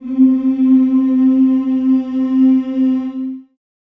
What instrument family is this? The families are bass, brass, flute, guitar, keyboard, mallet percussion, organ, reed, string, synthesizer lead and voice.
voice